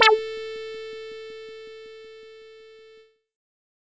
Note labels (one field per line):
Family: bass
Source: synthesizer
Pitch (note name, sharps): A4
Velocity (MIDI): 50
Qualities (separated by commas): distorted